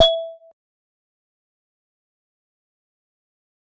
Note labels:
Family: mallet percussion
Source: acoustic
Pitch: E5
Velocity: 25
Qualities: fast decay, percussive

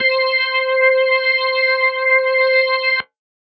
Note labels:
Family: organ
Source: electronic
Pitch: C5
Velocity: 50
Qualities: distorted

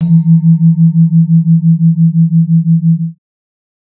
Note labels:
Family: mallet percussion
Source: acoustic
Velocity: 50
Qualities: multiphonic

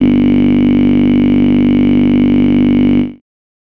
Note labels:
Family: voice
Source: synthesizer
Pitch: G1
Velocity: 127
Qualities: bright

